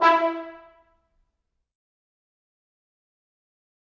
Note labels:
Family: brass; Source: acoustic; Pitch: E4; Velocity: 100; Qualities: fast decay, percussive, reverb

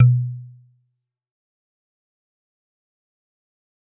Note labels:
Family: mallet percussion; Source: acoustic; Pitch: B2; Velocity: 127; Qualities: dark, fast decay, percussive

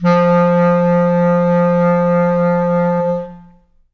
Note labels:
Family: reed; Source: acoustic; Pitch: F3; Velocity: 50; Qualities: long release, reverb

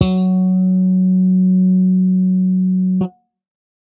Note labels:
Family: bass; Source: electronic; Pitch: F#3; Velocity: 127

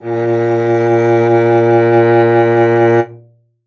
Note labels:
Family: string; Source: acoustic; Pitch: A#2; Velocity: 50; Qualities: reverb

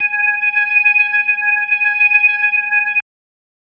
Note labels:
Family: organ; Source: electronic; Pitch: G#5; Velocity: 127; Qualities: distorted

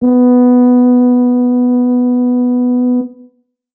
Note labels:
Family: brass; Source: acoustic; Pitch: B3; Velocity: 50; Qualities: dark

